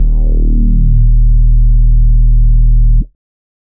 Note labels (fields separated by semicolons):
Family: bass; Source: synthesizer; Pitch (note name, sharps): D#1; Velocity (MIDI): 50; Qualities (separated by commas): dark, distorted